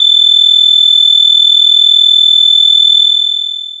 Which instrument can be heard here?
synthesizer bass